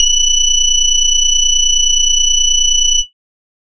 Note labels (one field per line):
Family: bass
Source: synthesizer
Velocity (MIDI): 127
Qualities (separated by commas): bright, distorted, multiphonic, tempo-synced